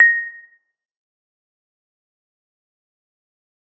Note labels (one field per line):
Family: mallet percussion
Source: acoustic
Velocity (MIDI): 75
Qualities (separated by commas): fast decay, percussive, reverb